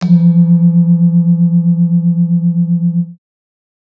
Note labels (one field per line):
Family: mallet percussion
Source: acoustic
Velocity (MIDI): 100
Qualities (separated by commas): multiphonic